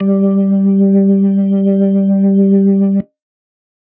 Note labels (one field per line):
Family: organ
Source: electronic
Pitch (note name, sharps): G3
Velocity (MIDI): 75